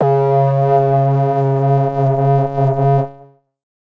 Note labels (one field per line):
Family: synthesizer lead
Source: synthesizer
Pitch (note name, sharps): C#3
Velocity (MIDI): 100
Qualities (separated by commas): distorted, multiphonic, non-linear envelope